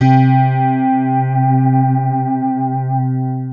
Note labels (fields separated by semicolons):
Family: guitar; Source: electronic; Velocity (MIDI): 50; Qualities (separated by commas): long release, multiphonic, non-linear envelope